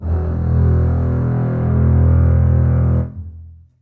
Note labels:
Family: string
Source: acoustic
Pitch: E1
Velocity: 75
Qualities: long release, reverb

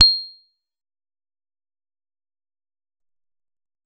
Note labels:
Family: guitar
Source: electronic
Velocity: 75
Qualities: fast decay, percussive

